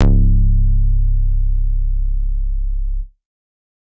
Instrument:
synthesizer bass